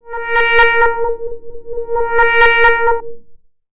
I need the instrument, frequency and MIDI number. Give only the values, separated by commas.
synthesizer bass, 466.2 Hz, 70